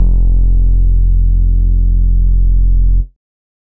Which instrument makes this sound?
synthesizer bass